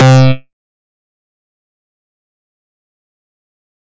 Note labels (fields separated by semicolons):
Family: bass; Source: synthesizer; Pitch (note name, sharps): C3; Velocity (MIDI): 127; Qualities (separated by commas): fast decay, percussive